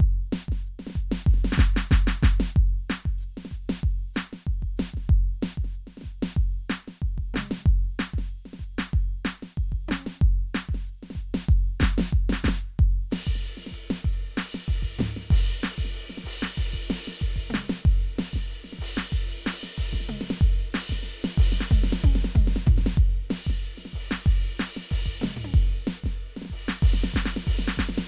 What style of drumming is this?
Afrobeat